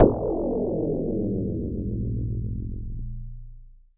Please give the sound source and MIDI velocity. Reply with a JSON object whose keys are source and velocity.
{"source": "electronic", "velocity": 75}